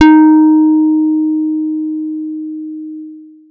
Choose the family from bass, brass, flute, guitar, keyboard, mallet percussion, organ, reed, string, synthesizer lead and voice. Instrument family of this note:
guitar